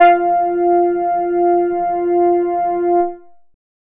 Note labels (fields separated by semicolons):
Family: bass; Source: synthesizer; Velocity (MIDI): 75; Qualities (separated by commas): distorted